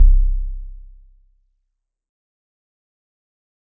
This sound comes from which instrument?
synthesizer guitar